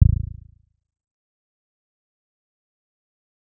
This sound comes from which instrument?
synthesizer bass